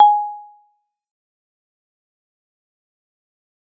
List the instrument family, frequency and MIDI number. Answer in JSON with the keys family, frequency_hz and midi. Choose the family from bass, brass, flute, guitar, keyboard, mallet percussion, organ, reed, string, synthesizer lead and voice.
{"family": "mallet percussion", "frequency_hz": 830.6, "midi": 80}